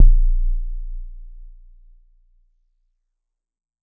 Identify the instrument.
acoustic mallet percussion instrument